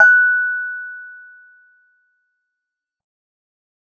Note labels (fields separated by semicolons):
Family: keyboard; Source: electronic; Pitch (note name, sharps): F#6; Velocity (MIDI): 50; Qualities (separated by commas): fast decay